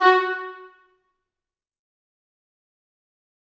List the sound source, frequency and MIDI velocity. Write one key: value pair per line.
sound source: acoustic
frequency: 370 Hz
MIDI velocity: 127